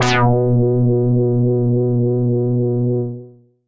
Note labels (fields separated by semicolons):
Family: bass; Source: synthesizer; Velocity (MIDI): 75; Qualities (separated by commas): distorted, tempo-synced